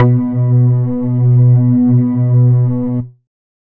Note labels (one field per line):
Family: bass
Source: synthesizer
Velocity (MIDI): 75